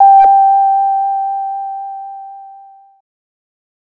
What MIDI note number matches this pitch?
79